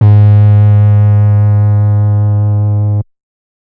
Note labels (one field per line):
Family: bass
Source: synthesizer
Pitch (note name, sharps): G#2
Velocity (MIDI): 25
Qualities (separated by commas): distorted